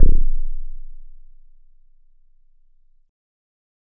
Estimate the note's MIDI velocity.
75